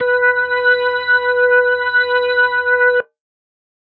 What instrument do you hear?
electronic organ